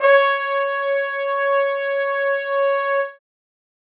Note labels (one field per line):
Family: brass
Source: acoustic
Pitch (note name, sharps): C#5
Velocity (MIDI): 100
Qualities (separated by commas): bright, reverb